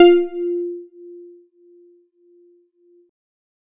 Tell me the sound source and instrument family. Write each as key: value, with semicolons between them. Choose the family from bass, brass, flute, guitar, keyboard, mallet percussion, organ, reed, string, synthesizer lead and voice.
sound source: electronic; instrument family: keyboard